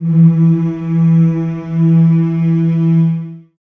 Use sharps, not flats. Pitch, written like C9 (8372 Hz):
E3 (164.8 Hz)